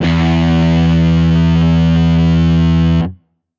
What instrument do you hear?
electronic guitar